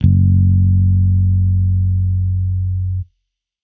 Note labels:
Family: bass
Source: electronic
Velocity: 25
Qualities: distorted

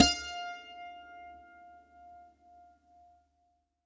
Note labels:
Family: guitar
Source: acoustic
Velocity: 127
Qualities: bright, reverb

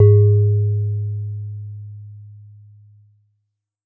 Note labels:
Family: mallet percussion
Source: acoustic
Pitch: G#2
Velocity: 50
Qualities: dark

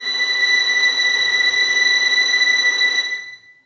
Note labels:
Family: string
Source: acoustic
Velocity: 25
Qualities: bright, reverb

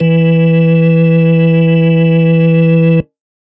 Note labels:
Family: organ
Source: electronic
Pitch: E3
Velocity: 25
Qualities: distorted

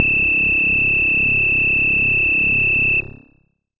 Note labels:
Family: bass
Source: synthesizer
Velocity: 75

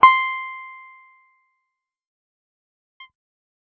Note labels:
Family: guitar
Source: electronic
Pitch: C6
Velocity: 25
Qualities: fast decay, percussive

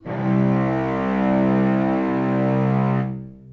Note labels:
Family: string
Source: acoustic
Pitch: C2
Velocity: 75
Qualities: long release, reverb

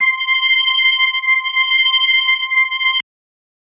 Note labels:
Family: organ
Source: electronic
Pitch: C6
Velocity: 127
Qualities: distorted

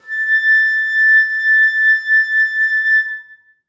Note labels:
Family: flute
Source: acoustic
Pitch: A6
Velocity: 25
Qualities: reverb

